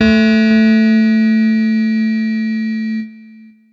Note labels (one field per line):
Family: keyboard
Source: electronic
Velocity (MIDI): 100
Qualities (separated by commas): bright, distorted, long release